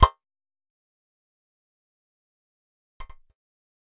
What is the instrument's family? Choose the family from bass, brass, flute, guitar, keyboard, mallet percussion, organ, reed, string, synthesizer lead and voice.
bass